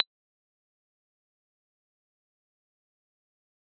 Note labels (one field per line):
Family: mallet percussion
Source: acoustic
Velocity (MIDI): 100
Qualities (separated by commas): dark, fast decay, percussive, reverb